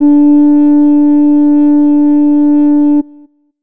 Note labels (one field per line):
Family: flute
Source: acoustic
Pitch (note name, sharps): D4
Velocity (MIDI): 50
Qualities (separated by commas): dark